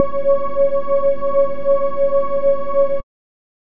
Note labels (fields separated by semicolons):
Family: bass; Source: synthesizer; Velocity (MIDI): 25; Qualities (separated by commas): dark